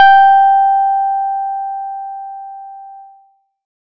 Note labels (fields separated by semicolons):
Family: guitar; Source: acoustic; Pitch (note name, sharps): G5; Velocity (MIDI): 25; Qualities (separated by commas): dark